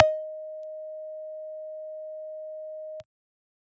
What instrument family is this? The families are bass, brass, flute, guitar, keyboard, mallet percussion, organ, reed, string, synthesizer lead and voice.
bass